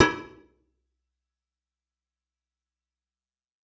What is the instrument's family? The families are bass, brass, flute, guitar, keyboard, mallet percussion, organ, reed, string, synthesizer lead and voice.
guitar